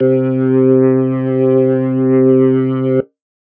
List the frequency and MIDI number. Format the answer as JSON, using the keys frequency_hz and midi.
{"frequency_hz": 130.8, "midi": 48}